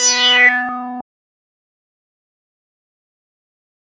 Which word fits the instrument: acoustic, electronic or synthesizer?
synthesizer